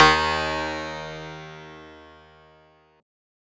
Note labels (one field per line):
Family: synthesizer lead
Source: synthesizer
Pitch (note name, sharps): D#2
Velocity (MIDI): 50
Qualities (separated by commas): bright, distorted